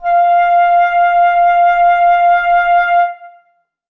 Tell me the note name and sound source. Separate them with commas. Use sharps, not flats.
F5, acoustic